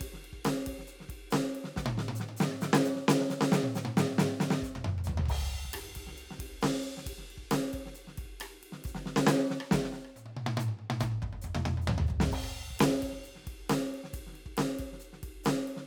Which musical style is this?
rock